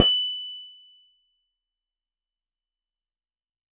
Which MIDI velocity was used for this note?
75